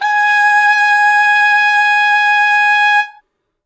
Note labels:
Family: reed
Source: acoustic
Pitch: G#5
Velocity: 100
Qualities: reverb

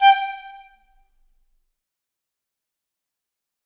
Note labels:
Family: flute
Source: acoustic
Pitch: G5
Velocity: 50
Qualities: fast decay, percussive, reverb

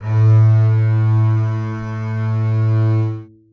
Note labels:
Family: string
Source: acoustic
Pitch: A2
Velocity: 127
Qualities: reverb

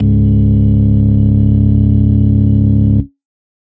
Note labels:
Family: organ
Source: electronic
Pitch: C#1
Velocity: 25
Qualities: distorted

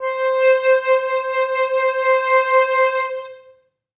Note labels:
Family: flute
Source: acoustic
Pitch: C5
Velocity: 100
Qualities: long release, reverb

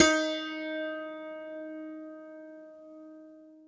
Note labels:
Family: guitar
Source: acoustic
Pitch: D#4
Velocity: 100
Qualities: bright, reverb

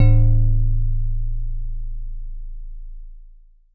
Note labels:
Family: mallet percussion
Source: acoustic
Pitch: A0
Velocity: 100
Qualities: dark

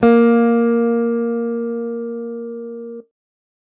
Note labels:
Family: guitar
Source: electronic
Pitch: A#3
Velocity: 100

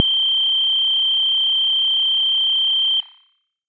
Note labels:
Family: bass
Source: synthesizer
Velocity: 100

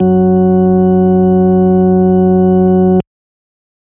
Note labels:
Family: organ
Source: electronic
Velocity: 50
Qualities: dark

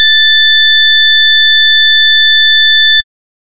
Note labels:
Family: bass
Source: synthesizer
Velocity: 127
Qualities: distorted

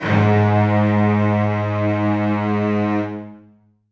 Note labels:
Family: string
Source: acoustic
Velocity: 127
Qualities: reverb

